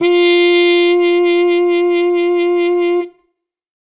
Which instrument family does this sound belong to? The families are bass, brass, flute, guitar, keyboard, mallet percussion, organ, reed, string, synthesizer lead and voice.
brass